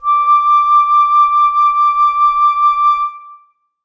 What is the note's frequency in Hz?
1175 Hz